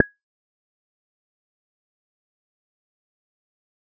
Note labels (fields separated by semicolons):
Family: bass; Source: synthesizer; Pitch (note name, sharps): G#6; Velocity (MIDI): 75; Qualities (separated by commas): fast decay, percussive